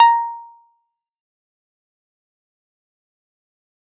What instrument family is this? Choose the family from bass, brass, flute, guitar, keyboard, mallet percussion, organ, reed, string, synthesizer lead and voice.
keyboard